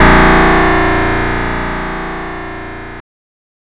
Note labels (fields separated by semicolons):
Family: guitar; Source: synthesizer; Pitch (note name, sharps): A#0; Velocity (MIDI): 25; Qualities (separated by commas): bright, distorted